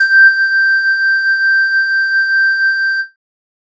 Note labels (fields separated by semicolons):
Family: flute; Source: synthesizer; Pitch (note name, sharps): G6; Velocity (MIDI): 127; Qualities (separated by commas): distorted